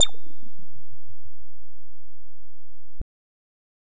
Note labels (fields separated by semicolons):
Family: bass; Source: synthesizer; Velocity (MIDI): 50; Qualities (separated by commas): bright, distorted